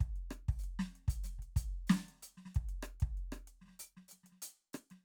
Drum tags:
funk
beat
95 BPM
4/4
closed hi-hat, open hi-hat, hi-hat pedal, snare, cross-stick, kick

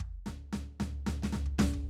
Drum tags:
country
fill
114 BPM
4/4
snare, floor tom, kick

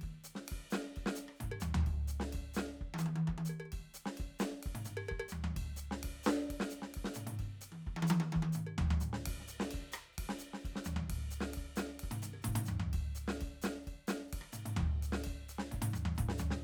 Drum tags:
Dominican merengue
beat
130 BPM
4/4
ride, ride bell, hi-hat pedal, percussion, snare, cross-stick, high tom, mid tom, floor tom, kick

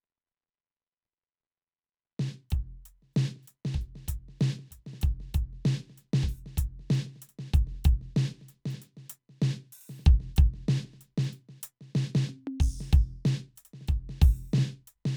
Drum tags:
rock
beat
95 BPM
4/4
crash, closed hi-hat, open hi-hat, hi-hat pedal, snare, high tom, kick

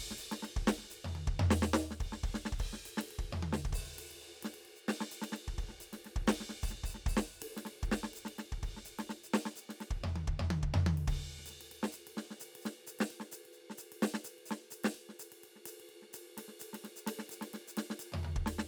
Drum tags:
linear jazz
beat
128 BPM
4/4
crash, ride, open hi-hat, hi-hat pedal, snare, high tom, floor tom, kick

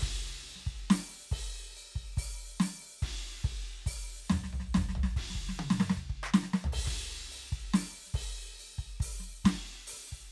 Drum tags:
hip-hop
beat
70 BPM
4/4
crash, ride, open hi-hat, hi-hat pedal, percussion, snare, high tom, mid tom, floor tom, kick

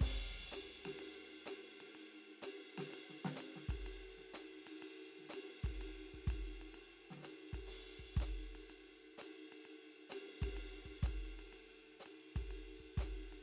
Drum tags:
jazz
beat
125 BPM
4/4
ride, hi-hat pedal, snare, kick

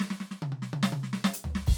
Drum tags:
hip-hop
fill
140 BPM
4/4
crash, closed hi-hat, snare, high tom, floor tom, kick

